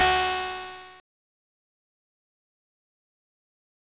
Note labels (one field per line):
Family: guitar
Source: electronic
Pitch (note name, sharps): F#4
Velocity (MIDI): 100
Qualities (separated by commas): bright, distorted, fast decay